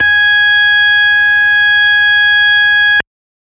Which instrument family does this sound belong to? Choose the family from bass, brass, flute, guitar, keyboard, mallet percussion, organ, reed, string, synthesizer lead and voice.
organ